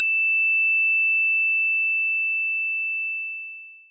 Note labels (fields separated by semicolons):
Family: mallet percussion; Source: acoustic; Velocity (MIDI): 100; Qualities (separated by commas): bright, distorted, long release